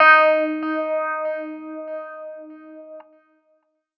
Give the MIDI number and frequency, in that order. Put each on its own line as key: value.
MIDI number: 63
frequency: 311.1 Hz